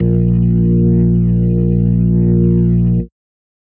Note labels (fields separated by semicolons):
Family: organ; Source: electronic; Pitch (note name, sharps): A#1; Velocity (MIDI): 25; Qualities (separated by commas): dark, distorted